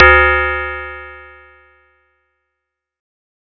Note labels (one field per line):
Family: mallet percussion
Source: acoustic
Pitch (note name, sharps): D2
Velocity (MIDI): 127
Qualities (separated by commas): bright